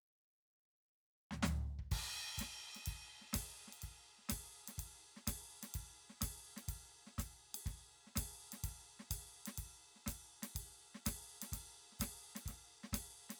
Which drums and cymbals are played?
crash, ride, hi-hat pedal, snare, floor tom and kick